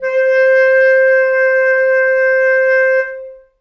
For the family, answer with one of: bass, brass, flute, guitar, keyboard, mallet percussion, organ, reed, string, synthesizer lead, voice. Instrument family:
reed